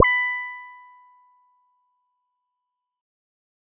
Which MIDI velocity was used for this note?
127